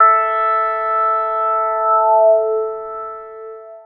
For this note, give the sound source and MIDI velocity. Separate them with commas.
synthesizer, 127